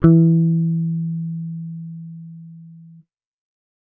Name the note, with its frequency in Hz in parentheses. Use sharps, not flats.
E3 (164.8 Hz)